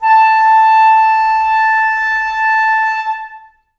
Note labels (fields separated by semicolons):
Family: flute; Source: acoustic; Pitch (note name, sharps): A5; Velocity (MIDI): 50; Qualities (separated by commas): long release, reverb